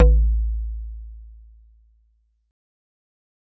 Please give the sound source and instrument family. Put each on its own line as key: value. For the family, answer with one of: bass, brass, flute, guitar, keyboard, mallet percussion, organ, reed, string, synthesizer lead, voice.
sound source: acoustic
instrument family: mallet percussion